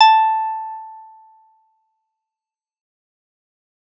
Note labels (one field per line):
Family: bass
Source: synthesizer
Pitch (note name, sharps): A5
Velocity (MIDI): 127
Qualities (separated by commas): fast decay